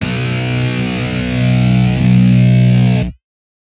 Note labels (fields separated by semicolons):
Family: guitar; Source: electronic; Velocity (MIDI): 25; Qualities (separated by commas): bright, distorted